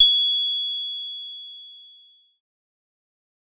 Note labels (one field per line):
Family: bass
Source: synthesizer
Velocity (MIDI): 75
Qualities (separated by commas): distorted, fast decay